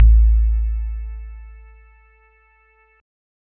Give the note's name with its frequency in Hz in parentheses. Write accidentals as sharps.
A1 (55 Hz)